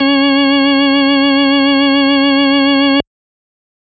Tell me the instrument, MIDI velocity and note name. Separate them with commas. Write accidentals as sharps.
electronic organ, 50, C#4